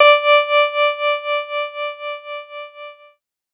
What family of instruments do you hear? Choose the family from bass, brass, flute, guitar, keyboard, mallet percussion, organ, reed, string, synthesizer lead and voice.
keyboard